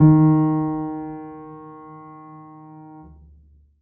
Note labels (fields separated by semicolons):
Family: keyboard; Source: acoustic; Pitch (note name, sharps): D#3; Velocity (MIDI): 50; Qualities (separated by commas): reverb